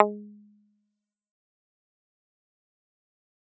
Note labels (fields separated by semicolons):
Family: guitar; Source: electronic; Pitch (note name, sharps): G#3; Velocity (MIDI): 100; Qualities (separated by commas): fast decay, percussive